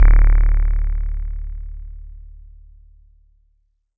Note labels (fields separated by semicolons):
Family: bass; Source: synthesizer; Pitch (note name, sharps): D1; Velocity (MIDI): 75; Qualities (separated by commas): bright, distorted